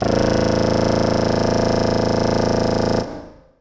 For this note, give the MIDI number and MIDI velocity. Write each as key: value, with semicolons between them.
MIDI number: 21; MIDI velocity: 127